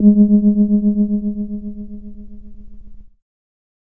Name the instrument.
electronic keyboard